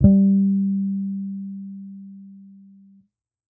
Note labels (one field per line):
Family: bass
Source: electronic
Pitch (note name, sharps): G3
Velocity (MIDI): 50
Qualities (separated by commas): dark